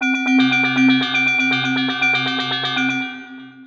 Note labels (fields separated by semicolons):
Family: mallet percussion; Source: synthesizer; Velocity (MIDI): 50; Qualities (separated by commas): long release, multiphonic, tempo-synced